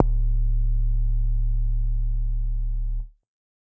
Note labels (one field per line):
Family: bass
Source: synthesizer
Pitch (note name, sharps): D1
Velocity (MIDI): 127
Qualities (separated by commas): dark, distorted